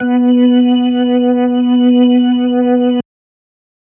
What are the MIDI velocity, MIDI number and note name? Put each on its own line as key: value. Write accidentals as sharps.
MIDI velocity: 25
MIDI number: 59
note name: B3